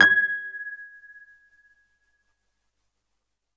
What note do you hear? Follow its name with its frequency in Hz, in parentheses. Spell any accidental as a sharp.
G#6 (1661 Hz)